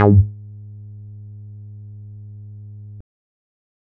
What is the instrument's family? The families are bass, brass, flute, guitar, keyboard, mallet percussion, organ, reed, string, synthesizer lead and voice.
bass